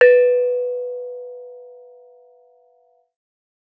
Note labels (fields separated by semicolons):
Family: mallet percussion; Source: acoustic; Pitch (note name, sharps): B4; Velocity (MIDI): 100